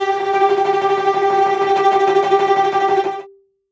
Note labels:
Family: string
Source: acoustic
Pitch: G4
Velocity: 100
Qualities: bright, non-linear envelope, reverb

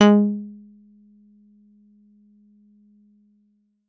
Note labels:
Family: guitar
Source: synthesizer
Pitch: G#3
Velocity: 100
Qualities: percussive

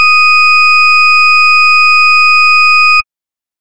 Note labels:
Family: bass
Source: synthesizer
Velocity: 127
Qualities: distorted

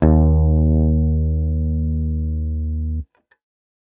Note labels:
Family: guitar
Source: electronic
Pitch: D#2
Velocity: 127

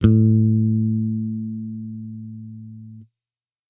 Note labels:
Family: bass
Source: electronic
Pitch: A2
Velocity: 127

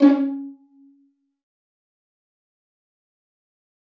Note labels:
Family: string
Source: acoustic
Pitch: C#4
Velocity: 100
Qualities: fast decay, percussive, reverb

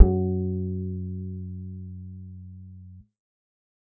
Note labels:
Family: bass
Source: synthesizer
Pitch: F#2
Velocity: 50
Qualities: dark, reverb

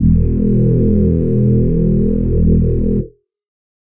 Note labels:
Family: voice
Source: synthesizer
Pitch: E1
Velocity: 25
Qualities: multiphonic

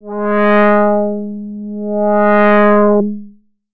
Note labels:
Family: bass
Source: synthesizer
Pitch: G#3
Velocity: 50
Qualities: distorted, tempo-synced

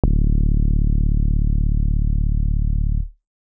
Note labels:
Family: keyboard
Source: electronic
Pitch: D1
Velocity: 75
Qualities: distorted

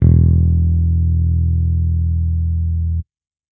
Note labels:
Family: bass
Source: electronic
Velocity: 100

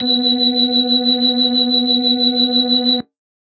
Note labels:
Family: organ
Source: electronic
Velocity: 75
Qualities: bright

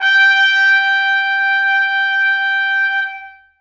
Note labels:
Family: brass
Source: acoustic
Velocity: 127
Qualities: bright, reverb

